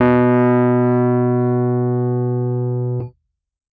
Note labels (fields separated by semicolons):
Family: keyboard; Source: electronic; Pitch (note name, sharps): B2; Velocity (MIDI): 127; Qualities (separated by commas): dark